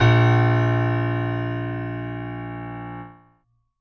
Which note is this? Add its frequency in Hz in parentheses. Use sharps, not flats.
A#1 (58.27 Hz)